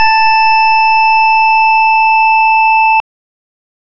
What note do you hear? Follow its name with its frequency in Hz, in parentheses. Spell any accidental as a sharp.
A5 (880 Hz)